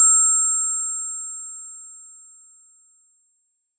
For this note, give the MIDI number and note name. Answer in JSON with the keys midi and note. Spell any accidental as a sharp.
{"midi": 88, "note": "E6"}